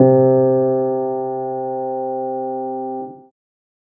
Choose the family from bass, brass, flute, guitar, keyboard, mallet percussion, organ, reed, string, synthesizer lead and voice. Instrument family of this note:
keyboard